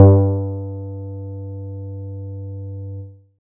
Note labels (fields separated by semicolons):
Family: guitar; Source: synthesizer; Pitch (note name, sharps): G2; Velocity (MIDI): 100; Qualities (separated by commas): dark